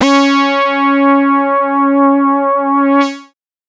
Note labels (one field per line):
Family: bass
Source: synthesizer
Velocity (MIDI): 50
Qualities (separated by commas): distorted, multiphonic